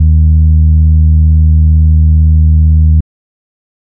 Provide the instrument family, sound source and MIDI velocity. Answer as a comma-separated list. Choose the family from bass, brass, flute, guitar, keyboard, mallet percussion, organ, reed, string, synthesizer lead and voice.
organ, electronic, 127